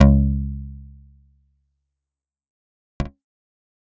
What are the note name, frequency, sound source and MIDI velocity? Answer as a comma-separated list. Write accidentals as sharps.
C#2, 69.3 Hz, synthesizer, 100